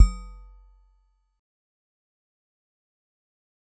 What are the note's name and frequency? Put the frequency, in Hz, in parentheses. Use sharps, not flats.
F#1 (46.25 Hz)